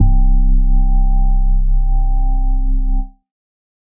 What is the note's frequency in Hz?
32.7 Hz